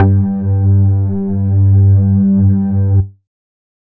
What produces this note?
synthesizer bass